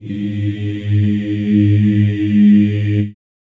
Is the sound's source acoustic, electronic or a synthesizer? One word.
acoustic